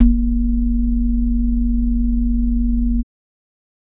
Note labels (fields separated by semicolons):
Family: organ; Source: electronic; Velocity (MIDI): 75; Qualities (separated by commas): multiphonic